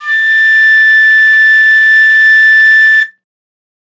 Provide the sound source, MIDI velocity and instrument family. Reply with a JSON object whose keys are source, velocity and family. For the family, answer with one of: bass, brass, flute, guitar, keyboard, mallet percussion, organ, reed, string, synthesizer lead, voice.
{"source": "acoustic", "velocity": 50, "family": "flute"}